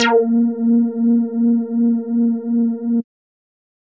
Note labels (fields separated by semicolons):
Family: bass; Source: synthesizer; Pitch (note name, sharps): A#3; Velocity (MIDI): 127